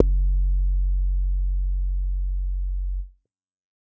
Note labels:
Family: bass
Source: synthesizer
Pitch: F#1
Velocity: 50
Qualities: dark, distorted

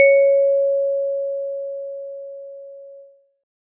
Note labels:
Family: mallet percussion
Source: acoustic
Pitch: C#5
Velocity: 50

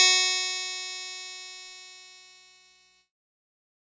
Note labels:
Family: keyboard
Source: electronic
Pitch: F#4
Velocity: 127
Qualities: bright, distorted

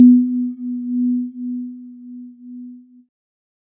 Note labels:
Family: keyboard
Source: electronic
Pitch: B3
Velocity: 50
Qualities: multiphonic

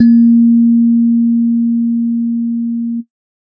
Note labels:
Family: keyboard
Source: electronic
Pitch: A#3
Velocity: 50

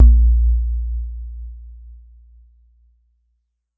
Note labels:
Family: mallet percussion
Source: acoustic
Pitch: A#1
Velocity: 50

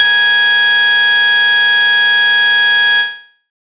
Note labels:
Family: bass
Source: synthesizer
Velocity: 127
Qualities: bright, distorted

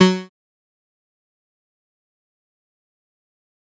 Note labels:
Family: bass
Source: synthesizer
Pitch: F#3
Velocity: 25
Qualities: bright, distorted, fast decay, percussive

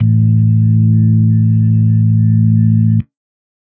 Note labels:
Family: organ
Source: electronic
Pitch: A1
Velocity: 100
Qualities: dark

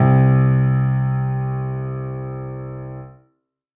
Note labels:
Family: keyboard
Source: acoustic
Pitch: C2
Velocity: 100

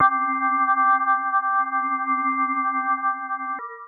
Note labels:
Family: mallet percussion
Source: synthesizer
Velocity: 127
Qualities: long release, multiphonic

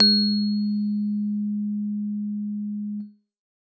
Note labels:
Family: keyboard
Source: acoustic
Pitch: G#3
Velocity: 75

